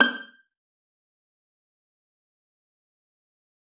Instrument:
acoustic string instrument